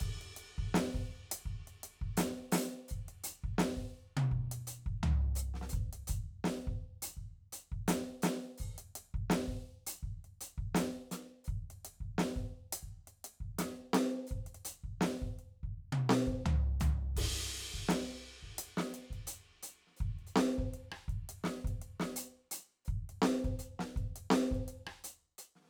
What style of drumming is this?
New Orleans funk